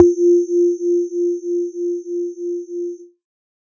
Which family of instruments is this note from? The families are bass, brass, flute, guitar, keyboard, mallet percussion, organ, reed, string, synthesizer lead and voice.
synthesizer lead